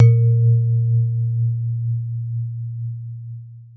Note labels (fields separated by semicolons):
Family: mallet percussion; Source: acoustic; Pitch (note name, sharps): A#2; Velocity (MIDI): 127; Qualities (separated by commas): long release